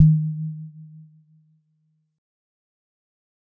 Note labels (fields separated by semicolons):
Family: mallet percussion; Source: acoustic; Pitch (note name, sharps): D#3; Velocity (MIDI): 25; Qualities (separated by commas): dark, fast decay